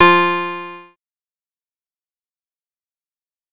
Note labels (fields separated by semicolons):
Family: bass; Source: synthesizer; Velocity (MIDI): 25; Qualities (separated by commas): bright, distorted, fast decay